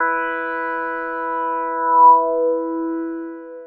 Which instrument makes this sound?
synthesizer lead